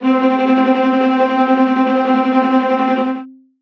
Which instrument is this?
acoustic string instrument